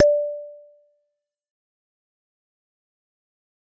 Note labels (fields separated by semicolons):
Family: mallet percussion; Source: acoustic; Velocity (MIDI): 127; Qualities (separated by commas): fast decay, percussive